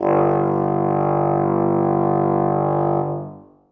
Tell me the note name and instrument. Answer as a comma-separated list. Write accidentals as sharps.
G1, acoustic brass instrument